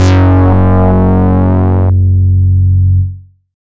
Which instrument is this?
synthesizer bass